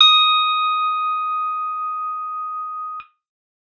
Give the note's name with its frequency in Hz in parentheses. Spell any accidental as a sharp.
D#6 (1245 Hz)